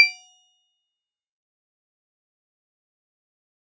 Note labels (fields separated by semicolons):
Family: mallet percussion; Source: acoustic; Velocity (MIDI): 100; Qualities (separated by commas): bright, fast decay, percussive